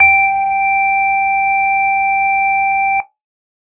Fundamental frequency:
784 Hz